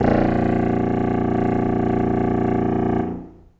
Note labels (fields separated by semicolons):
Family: reed; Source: acoustic; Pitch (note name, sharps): A#0; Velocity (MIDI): 25; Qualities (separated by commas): reverb